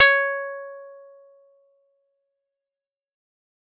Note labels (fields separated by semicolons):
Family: guitar; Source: acoustic; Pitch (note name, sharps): C#5; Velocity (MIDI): 127; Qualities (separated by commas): fast decay, reverb